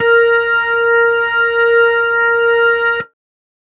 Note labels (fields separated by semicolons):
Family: organ; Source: electronic; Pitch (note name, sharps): A#4; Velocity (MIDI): 75